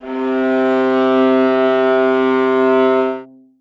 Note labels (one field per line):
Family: string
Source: acoustic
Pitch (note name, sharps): C3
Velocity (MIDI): 75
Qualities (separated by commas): reverb